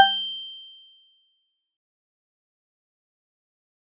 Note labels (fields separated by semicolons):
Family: mallet percussion; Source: acoustic; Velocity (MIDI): 100; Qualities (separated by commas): bright, fast decay, percussive